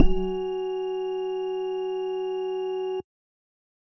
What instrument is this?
synthesizer bass